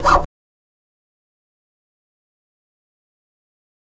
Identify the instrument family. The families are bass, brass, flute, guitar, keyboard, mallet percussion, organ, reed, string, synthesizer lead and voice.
bass